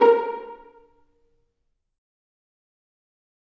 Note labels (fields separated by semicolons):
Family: string; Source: acoustic; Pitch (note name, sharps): A#4; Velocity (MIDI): 100; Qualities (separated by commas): dark, fast decay, percussive, reverb